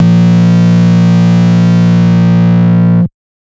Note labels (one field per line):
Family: bass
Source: synthesizer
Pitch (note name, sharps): A#1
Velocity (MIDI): 75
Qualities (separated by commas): bright, distorted, multiphonic